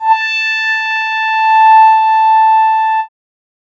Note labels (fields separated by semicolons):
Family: keyboard; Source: synthesizer; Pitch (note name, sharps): A5; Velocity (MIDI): 100; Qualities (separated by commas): bright